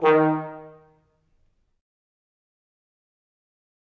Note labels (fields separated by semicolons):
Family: brass; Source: acoustic; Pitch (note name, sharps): D#3; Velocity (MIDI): 75; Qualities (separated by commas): fast decay, percussive, reverb